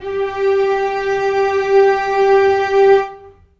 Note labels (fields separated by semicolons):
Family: string; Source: acoustic; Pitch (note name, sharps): G4; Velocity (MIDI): 50; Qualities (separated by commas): reverb